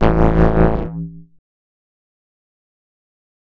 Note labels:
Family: bass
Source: synthesizer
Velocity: 50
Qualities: distorted, fast decay, multiphonic

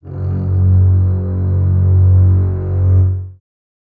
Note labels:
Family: string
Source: acoustic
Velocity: 75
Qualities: reverb

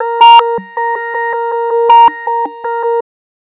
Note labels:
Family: bass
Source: synthesizer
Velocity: 127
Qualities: tempo-synced

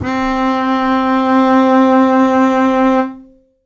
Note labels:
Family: string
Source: acoustic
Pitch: C4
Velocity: 50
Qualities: reverb

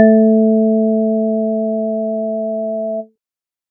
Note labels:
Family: organ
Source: electronic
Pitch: A3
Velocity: 50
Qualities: dark

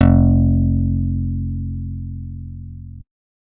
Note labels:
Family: guitar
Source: acoustic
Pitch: F1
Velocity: 127

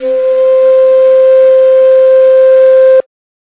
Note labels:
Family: flute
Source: acoustic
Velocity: 50

